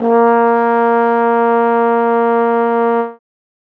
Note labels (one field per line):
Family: brass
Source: acoustic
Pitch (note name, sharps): A#3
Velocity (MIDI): 75